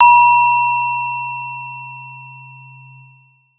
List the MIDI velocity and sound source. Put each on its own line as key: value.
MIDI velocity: 127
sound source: acoustic